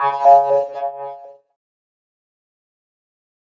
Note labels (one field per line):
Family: keyboard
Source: electronic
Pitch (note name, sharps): C#3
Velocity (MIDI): 75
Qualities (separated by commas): distorted, fast decay, non-linear envelope